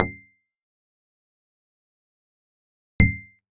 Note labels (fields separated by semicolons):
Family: guitar; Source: acoustic; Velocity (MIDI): 50; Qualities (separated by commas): percussive